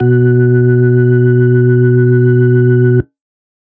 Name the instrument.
electronic organ